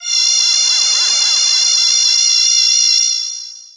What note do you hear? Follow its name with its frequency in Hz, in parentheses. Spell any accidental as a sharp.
F5 (698.5 Hz)